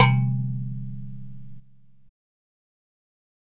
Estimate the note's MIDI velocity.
75